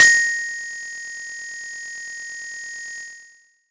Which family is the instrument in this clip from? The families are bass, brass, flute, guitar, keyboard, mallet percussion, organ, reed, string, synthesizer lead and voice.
mallet percussion